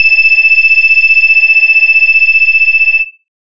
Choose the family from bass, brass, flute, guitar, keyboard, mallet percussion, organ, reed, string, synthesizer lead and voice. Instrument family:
bass